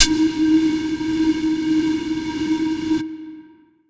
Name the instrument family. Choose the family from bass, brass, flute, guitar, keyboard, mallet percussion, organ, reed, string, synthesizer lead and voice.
flute